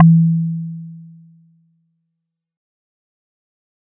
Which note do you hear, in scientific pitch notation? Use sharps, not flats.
E3